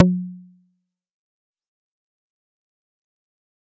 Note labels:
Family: bass; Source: synthesizer; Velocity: 50; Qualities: fast decay, percussive

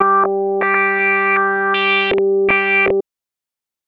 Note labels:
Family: bass; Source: synthesizer; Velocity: 50; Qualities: tempo-synced

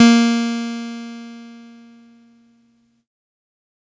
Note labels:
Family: keyboard; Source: electronic; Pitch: A#3; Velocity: 25; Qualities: bright, distorted

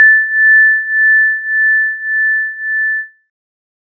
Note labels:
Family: synthesizer lead; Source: synthesizer; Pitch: A6; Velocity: 127

